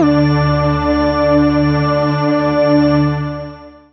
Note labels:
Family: synthesizer lead; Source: synthesizer; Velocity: 127; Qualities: long release

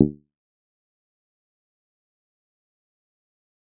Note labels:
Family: guitar; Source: electronic; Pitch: D2; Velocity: 50; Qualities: fast decay, percussive

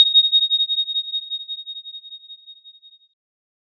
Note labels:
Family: keyboard; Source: synthesizer; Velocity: 100; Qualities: bright

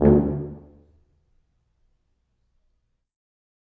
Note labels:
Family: brass; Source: acoustic; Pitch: D2; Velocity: 75; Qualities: percussive, reverb

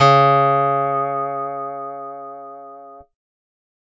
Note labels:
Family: guitar; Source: acoustic; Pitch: C#3; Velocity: 127

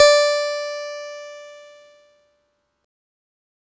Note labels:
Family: keyboard; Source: electronic; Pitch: D5; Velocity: 75; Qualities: bright, distorted

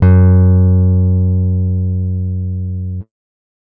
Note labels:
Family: guitar; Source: acoustic; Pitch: F#2; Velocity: 100; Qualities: dark

